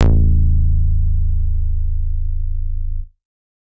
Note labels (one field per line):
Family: bass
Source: synthesizer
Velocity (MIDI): 75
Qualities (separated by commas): dark